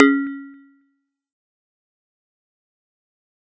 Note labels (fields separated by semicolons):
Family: mallet percussion; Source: acoustic; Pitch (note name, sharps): C#4; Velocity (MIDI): 127; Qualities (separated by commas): fast decay, percussive